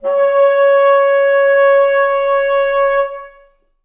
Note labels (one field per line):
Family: reed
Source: acoustic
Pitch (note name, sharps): C#5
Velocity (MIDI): 75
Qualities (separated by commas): reverb